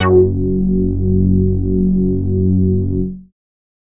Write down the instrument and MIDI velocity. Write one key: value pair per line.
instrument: synthesizer bass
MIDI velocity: 50